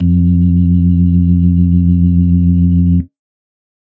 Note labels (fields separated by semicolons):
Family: organ; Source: electronic; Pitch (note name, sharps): F2; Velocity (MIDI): 50; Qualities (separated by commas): dark, reverb